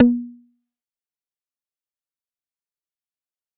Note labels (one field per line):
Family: bass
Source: synthesizer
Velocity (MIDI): 50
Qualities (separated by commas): distorted, fast decay, percussive